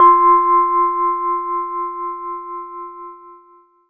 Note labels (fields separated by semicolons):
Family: keyboard; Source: electronic; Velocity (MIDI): 75; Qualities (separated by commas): long release, reverb